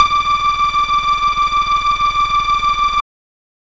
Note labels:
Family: bass; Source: synthesizer; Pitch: D6; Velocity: 100

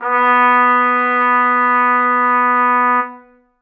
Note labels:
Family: brass; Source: acoustic; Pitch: B3; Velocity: 75; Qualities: reverb

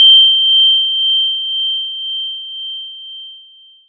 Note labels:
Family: mallet percussion; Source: acoustic; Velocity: 100; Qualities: bright, long release

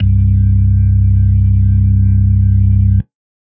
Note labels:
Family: organ; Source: electronic; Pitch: C1; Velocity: 127; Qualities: dark

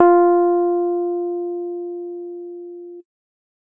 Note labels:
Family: keyboard; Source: electronic; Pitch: F4; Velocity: 100; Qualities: dark

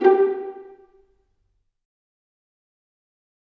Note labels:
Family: string; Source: acoustic; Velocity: 100; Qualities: dark, fast decay, percussive, reverb

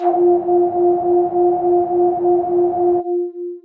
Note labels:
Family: voice; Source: synthesizer; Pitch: F4; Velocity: 25; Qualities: distorted, long release

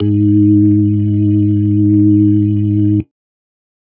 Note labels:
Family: organ; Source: electronic; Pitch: G#2; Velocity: 75

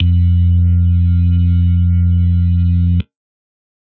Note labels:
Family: organ; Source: electronic; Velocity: 25; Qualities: dark

